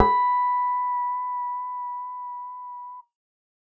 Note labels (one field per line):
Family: bass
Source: synthesizer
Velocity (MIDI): 100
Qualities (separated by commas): reverb